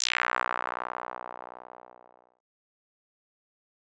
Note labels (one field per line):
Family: bass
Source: synthesizer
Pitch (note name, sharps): B1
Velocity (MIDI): 100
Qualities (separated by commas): bright, distorted, fast decay